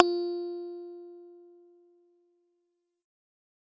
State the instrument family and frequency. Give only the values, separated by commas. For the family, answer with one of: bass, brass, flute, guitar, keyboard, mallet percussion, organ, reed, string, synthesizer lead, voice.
bass, 349.2 Hz